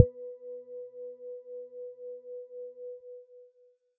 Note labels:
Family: mallet percussion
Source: electronic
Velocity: 25

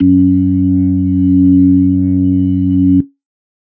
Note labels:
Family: organ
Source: electronic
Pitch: F#2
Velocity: 75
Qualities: dark

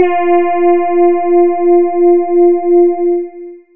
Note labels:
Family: voice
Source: synthesizer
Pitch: F4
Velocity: 50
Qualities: long release

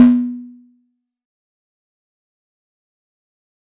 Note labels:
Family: mallet percussion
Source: acoustic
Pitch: B3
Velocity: 100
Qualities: fast decay, percussive

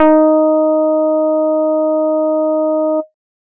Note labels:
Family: bass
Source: synthesizer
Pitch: D#4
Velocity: 50

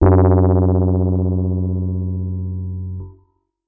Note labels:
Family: keyboard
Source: electronic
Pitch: F#2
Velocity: 75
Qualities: dark, distorted

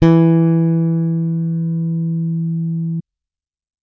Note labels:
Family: bass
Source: electronic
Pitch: E3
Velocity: 100

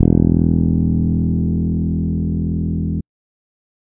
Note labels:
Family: bass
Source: electronic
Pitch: E1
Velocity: 100

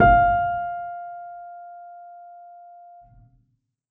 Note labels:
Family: keyboard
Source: acoustic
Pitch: F5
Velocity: 75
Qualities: reverb

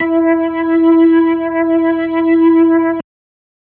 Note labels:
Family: organ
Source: electronic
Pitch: E4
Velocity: 100

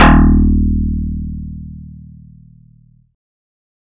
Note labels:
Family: bass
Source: synthesizer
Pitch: D#1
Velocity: 75

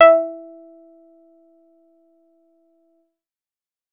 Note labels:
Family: bass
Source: synthesizer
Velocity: 100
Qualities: dark, percussive

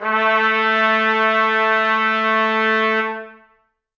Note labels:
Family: brass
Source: acoustic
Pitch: A3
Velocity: 100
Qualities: reverb

